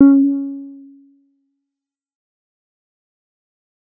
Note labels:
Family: bass; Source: synthesizer; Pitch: C#4; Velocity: 25; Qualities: dark, fast decay

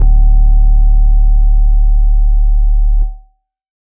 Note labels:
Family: keyboard; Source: electronic; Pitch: D1; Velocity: 25

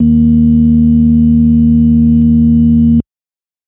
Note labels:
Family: organ; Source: electronic; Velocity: 50; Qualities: dark

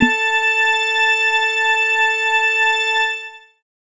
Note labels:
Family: organ; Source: electronic; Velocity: 127; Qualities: reverb

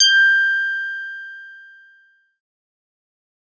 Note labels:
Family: synthesizer lead; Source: synthesizer; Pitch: G6; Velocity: 75; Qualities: distorted, fast decay

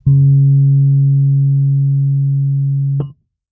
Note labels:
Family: keyboard; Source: electronic; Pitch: C#3; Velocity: 25; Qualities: dark

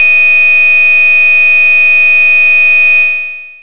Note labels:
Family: bass; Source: synthesizer; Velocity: 25; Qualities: bright, distorted, long release

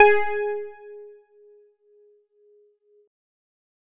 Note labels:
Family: keyboard; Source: electronic; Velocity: 127

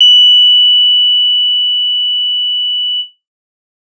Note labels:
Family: guitar; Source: electronic; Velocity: 25; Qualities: bright

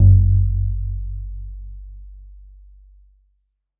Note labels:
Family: guitar; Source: synthesizer; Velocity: 75; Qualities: dark

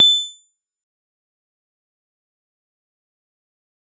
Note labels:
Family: mallet percussion; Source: electronic; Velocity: 50; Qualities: bright, fast decay, percussive

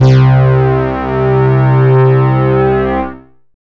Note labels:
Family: bass; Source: synthesizer; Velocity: 100; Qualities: bright, distorted

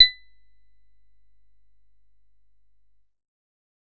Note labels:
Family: bass; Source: synthesizer; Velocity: 75; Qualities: percussive

